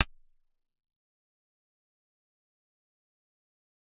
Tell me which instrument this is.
acoustic mallet percussion instrument